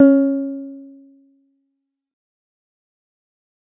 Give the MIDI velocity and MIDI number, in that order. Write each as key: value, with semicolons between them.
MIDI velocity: 50; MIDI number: 61